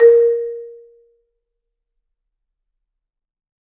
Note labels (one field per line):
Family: mallet percussion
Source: acoustic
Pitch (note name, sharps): A#4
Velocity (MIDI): 100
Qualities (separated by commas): reverb